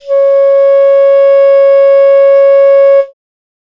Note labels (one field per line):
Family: reed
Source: acoustic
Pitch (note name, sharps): C#5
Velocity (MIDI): 50